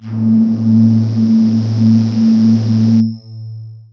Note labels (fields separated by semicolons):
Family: voice; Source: synthesizer; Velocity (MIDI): 25; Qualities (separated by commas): distorted, long release